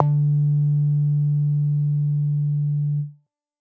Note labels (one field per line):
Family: bass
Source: synthesizer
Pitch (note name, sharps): D3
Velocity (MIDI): 25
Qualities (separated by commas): distorted